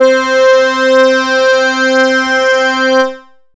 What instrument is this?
synthesizer bass